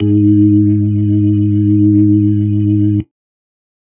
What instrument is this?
electronic organ